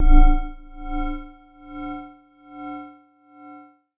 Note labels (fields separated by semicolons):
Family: mallet percussion; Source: electronic; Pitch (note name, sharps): A0; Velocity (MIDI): 100; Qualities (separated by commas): long release